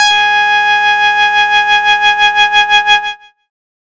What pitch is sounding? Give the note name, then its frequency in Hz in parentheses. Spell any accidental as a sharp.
G#5 (830.6 Hz)